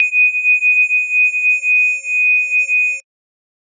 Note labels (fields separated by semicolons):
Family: mallet percussion; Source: synthesizer; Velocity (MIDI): 127; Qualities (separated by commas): bright, multiphonic, non-linear envelope